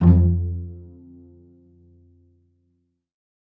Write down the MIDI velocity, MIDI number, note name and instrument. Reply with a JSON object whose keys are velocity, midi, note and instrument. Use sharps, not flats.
{"velocity": 75, "midi": 41, "note": "F2", "instrument": "acoustic string instrument"}